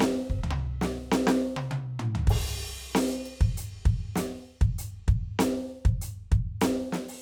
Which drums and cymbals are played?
crash, closed hi-hat, open hi-hat, snare, high tom, mid tom, floor tom and kick